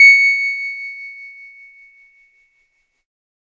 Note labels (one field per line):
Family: keyboard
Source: electronic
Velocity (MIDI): 100